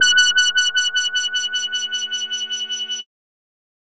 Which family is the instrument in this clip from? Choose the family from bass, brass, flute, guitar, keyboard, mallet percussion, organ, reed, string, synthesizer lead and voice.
bass